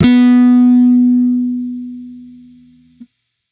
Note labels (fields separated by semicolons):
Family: bass; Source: electronic; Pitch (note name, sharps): B3; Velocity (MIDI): 75; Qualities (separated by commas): distorted